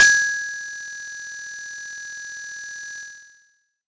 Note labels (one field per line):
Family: mallet percussion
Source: acoustic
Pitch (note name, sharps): G#6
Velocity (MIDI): 100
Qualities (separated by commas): bright, distorted